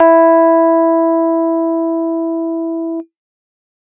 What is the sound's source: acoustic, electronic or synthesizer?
electronic